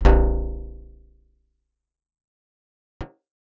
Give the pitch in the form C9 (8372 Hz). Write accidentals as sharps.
A0 (27.5 Hz)